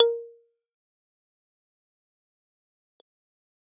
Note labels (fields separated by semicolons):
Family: keyboard; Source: electronic; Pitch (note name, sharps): A#4; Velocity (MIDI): 75; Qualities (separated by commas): fast decay, percussive